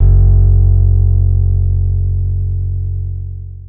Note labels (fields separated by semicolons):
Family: guitar; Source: acoustic; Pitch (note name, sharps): F#1; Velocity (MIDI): 127; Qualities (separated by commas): dark, long release